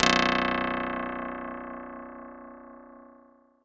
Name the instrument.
acoustic guitar